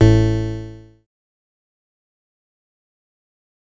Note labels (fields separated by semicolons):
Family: bass; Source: synthesizer; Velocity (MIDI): 50; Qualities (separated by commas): bright, distorted, fast decay